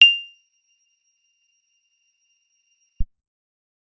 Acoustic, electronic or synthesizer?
acoustic